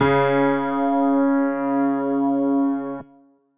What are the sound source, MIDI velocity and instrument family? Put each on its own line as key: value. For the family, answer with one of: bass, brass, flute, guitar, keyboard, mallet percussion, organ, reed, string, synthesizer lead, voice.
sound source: electronic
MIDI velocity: 127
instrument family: keyboard